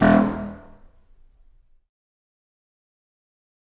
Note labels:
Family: reed; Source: acoustic; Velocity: 127; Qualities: fast decay, reverb

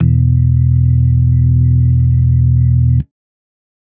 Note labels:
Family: organ; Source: electronic; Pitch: E1; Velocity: 50; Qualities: dark

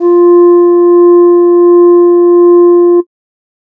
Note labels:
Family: flute; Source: synthesizer; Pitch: F4; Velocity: 50

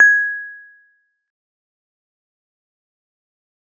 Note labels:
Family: mallet percussion; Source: acoustic; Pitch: G#6; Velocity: 50; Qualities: fast decay, percussive

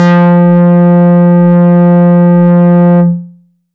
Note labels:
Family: bass; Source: synthesizer; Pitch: F3; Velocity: 127; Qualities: distorted, tempo-synced

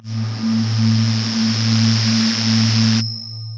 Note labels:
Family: voice; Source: synthesizer; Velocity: 75; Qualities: distorted, long release

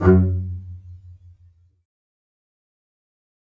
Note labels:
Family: string; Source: acoustic; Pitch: F#2; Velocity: 25; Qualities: fast decay, reverb

